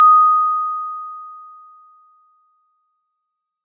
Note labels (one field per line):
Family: mallet percussion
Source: acoustic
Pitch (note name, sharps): D#6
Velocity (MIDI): 127